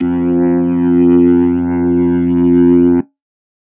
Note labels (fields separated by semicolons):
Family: organ; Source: electronic; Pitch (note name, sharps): F2; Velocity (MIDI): 25; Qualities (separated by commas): distorted